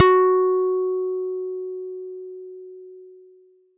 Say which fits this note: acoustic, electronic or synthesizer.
electronic